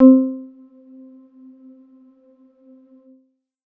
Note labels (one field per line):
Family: keyboard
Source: electronic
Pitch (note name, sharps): C4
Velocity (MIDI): 127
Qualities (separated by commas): dark, percussive, reverb